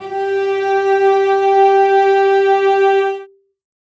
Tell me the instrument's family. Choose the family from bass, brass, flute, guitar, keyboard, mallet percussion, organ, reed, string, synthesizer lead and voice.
string